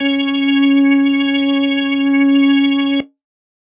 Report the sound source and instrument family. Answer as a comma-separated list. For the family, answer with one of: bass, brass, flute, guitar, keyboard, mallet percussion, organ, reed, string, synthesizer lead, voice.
electronic, organ